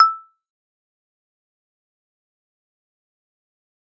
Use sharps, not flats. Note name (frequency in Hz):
E6 (1319 Hz)